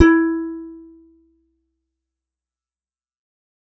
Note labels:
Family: guitar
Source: acoustic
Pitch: E4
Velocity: 100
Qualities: fast decay

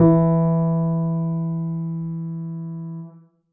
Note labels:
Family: keyboard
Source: acoustic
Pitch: E3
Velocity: 50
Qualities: dark, reverb

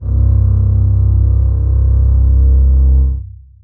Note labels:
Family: string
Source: acoustic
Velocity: 25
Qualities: long release, reverb

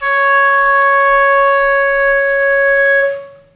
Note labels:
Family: reed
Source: acoustic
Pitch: C#5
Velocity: 50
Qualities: reverb

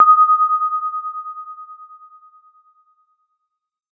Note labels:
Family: keyboard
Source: electronic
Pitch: D#6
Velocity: 127

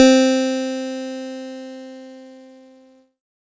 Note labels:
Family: keyboard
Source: electronic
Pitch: C4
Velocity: 100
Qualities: bright, distorted

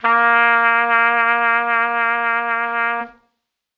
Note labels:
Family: brass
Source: acoustic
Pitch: A#3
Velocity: 25

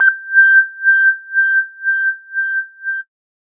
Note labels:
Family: bass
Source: synthesizer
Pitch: G6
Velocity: 100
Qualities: distorted

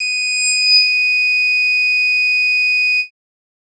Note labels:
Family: bass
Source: synthesizer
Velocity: 127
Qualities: bright, distorted

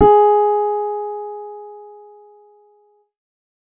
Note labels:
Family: keyboard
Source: synthesizer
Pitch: G#4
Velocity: 50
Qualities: dark

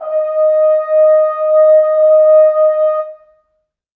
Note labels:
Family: brass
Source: acoustic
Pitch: D#5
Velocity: 25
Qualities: reverb

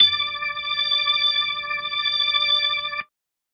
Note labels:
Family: organ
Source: electronic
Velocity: 25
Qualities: bright

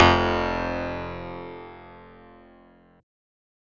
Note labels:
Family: synthesizer lead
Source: synthesizer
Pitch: F1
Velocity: 50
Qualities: bright, distorted

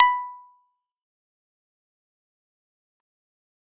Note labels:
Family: keyboard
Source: electronic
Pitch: B5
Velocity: 75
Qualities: fast decay, percussive

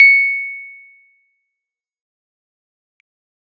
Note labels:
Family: keyboard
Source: electronic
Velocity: 25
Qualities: fast decay

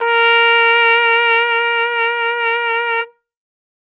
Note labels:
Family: brass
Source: acoustic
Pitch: A#4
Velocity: 75

